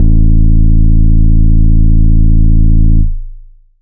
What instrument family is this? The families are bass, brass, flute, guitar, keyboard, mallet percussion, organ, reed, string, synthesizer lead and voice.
bass